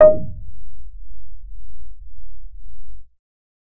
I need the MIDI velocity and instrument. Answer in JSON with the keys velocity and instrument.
{"velocity": 50, "instrument": "synthesizer bass"}